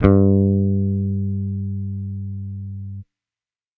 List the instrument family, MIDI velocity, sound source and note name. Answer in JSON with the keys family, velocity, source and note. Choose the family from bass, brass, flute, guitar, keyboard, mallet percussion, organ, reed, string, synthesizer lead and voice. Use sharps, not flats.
{"family": "bass", "velocity": 50, "source": "electronic", "note": "G2"}